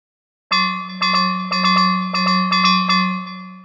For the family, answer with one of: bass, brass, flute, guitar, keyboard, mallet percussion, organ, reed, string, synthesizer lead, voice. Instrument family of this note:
mallet percussion